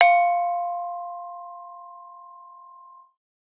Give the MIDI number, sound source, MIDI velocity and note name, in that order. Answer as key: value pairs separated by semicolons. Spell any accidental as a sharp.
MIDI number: 77; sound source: acoustic; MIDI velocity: 100; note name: F5